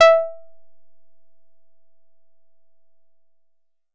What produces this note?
synthesizer guitar